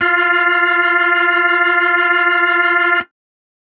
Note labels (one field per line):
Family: organ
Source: electronic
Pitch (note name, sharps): F4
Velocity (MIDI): 75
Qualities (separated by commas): distorted